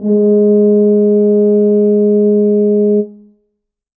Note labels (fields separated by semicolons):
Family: brass; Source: acoustic; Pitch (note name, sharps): G#3; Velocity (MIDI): 100; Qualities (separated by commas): dark, reverb